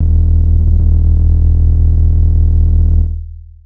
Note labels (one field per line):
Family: keyboard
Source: electronic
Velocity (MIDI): 25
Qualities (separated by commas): distorted, long release